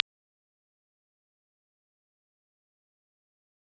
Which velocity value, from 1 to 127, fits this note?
75